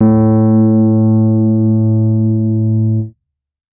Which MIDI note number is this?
45